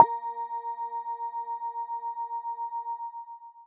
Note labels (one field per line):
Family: mallet percussion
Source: electronic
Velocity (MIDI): 75